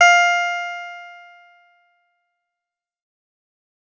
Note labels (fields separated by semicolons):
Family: guitar; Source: electronic; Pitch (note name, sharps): F5; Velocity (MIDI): 127; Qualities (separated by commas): bright, fast decay